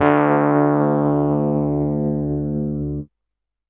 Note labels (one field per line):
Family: keyboard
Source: electronic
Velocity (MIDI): 127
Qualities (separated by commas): distorted